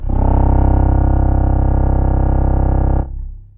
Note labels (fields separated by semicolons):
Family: reed; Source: acoustic; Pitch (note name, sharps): C1; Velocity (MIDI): 100; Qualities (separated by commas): long release, reverb